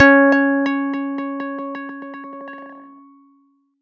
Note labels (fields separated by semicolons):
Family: guitar; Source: electronic; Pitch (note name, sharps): C#4; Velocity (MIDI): 127